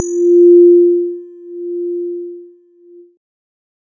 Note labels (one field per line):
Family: keyboard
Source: electronic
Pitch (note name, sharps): F4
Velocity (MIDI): 50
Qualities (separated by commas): multiphonic